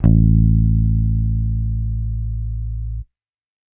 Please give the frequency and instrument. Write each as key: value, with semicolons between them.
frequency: 55 Hz; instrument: electronic bass